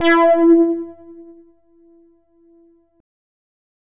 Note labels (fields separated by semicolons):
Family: bass; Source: synthesizer; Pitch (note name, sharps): E4; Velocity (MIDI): 100; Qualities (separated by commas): distorted